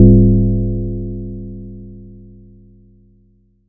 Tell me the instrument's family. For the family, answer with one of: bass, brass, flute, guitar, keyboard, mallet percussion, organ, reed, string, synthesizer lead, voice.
mallet percussion